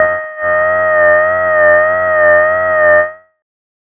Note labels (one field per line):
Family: bass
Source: synthesizer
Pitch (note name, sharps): D#5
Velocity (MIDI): 25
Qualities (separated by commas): distorted, tempo-synced